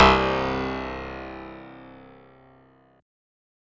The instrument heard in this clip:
synthesizer lead